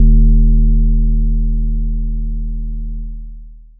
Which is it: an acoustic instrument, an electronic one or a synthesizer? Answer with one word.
acoustic